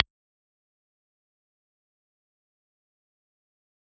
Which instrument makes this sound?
electronic organ